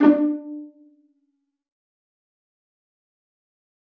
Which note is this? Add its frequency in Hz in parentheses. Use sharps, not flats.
D4 (293.7 Hz)